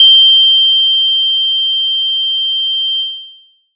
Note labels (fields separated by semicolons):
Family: mallet percussion; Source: acoustic; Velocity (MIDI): 127; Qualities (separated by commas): bright